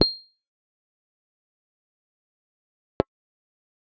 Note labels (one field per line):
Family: bass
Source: synthesizer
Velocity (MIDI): 25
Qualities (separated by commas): bright, fast decay, percussive